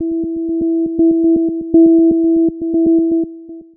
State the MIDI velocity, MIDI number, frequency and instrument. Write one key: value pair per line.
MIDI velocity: 75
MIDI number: 64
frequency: 329.6 Hz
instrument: synthesizer lead